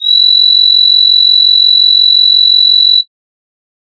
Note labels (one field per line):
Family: flute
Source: synthesizer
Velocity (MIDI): 75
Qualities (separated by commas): bright